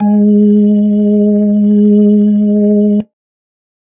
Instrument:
electronic organ